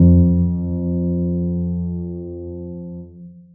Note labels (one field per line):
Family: keyboard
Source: acoustic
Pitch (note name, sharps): F2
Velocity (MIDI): 50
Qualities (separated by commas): dark, long release, reverb